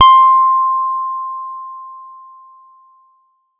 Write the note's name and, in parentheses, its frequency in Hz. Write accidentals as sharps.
C6 (1047 Hz)